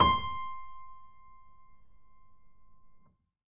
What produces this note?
acoustic keyboard